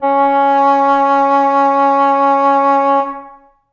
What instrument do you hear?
acoustic flute